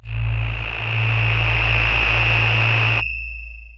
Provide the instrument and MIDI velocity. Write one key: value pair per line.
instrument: synthesizer voice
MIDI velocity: 25